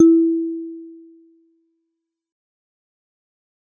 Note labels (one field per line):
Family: mallet percussion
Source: acoustic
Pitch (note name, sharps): E4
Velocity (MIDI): 25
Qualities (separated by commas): fast decay